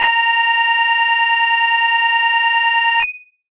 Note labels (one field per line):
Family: guitar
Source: electronic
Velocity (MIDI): 127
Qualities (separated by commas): bright, distorted